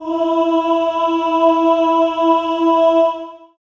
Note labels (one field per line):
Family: voice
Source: acoustic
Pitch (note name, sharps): E4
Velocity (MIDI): 50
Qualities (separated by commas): long release, reverb